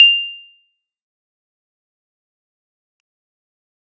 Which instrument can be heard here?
electronic keyboard